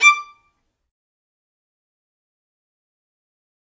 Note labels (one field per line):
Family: string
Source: acoustic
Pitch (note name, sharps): D6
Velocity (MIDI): 100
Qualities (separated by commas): fast decay, percussive, reverb